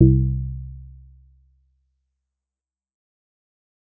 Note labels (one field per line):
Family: bass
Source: synthesizer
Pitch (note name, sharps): C2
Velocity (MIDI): 50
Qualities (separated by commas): dark, fast decay